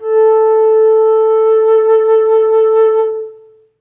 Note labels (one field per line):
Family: flute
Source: acoustic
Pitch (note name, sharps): A4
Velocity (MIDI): 50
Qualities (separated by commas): long release, reverb